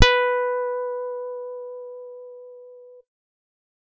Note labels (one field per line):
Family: guitar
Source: electronic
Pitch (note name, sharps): B4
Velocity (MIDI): 25